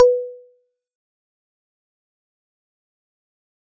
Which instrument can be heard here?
acoustic mallet percussion instrument